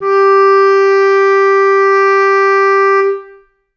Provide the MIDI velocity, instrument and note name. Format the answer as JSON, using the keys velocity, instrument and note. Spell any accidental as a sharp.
{"velocity": 75, "instrument": "acoustic reed instrument", "note": "G4"}